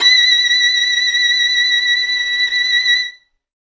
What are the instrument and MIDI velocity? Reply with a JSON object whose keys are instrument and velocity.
{"instrument": "acoustic string instrument", "velocity": 127}